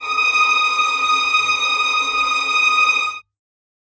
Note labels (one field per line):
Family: string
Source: acoustic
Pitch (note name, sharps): D#6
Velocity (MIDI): 25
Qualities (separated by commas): bright, non-linear envelope, reverb